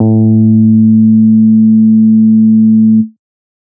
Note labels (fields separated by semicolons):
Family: bass; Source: synthesizer; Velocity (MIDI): 127